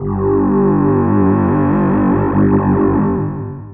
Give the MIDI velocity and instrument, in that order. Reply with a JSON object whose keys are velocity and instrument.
{"velocity": 100, "instrument": "synthesizer voice"}